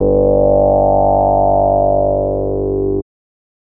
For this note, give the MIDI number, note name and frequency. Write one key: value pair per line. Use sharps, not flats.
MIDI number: 31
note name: G1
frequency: 49 Hz